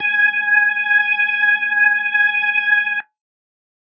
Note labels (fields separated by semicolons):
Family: organ; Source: electronic; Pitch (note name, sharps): G#5; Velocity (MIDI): 127